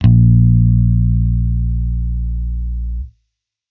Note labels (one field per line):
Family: bass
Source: electronic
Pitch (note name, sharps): A#1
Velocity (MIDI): 50